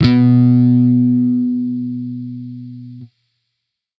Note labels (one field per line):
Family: bass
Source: electronic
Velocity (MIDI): 50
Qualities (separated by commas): distorted